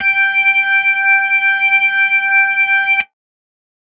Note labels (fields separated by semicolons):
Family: organ; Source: electronic; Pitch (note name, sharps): G5; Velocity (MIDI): 75